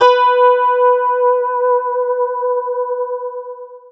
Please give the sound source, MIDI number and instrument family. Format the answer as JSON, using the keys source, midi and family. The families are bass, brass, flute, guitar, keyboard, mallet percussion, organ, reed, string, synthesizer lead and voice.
{"source": "electronic", "midi": 71, "family": "guitar"}